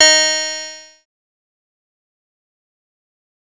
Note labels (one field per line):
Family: bass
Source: synthesizer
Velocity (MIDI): 25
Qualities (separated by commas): bright, distorted, fast decay